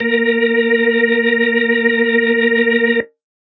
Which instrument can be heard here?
electronic organ